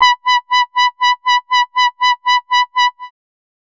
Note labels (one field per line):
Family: bass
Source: synthesizer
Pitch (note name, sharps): B5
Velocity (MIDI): 50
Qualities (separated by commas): bright, distorted, tempo-synced